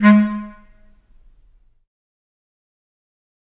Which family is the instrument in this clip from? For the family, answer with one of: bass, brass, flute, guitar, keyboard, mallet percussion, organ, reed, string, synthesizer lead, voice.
reed